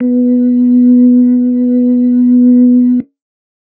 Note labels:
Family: organ; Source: electronic; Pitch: B3; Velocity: 50; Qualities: dark

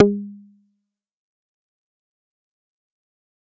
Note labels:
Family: bass; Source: synthesizer; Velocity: 25; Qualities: distorted, fast decay, percussive

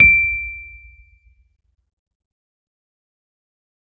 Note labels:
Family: keyboard; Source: electronic; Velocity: 100; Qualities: fast decay

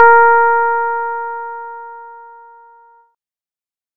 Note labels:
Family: bass; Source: synthesizer; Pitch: A#4; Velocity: 100

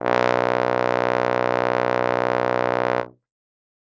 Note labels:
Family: brass; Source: acoustic; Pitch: B1; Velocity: 127; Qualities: bright

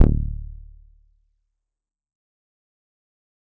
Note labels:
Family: bass; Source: synthesizer; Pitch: D1; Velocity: 25; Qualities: dark, distorted, fast decay, percussive

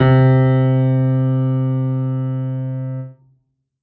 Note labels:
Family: keyboard; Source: acoustic; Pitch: C3; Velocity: 75; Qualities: reverb

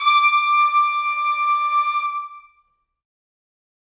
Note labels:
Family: brass; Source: acoustic; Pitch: D6; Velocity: 100; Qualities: reverb

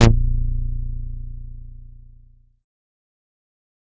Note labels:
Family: bass; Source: synthesizer; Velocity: 50; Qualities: distorted, fast decay

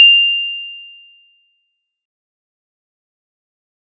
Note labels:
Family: mallet percussion; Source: acoustic; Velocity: 50; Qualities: bright, fast decay

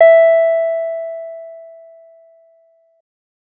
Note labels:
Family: bass; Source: synthesizer; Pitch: E5; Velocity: 100

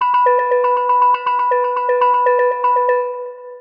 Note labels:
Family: mallet percussion; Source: synthesizer; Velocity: 75; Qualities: long release, multiphonic, percussive, tempo-synced

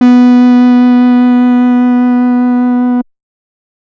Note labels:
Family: bass; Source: synthesizer; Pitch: B3; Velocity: 25; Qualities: distorted

